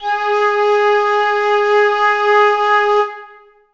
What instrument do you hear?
acoustic flute